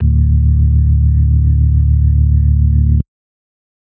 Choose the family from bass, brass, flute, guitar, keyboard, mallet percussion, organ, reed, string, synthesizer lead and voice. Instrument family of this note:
organ